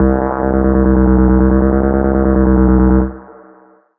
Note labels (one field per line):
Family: bass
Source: synthesizer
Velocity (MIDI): 50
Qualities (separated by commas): long release, reverb